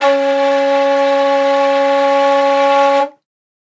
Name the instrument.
acoustic flute